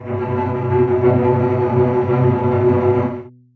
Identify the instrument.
acoustic string instrument